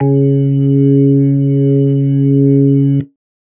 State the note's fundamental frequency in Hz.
138.6 Hz